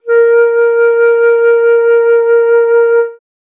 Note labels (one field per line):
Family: flute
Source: acoustic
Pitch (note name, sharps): A#4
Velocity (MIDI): 25